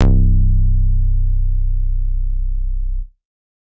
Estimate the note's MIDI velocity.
75